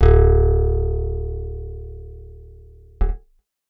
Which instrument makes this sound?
acoustic guitar